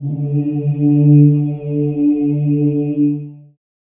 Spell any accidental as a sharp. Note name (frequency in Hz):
D3 (146.8 Hz)